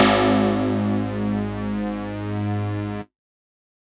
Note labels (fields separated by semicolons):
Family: mallet percussion; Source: electronic; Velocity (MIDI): 75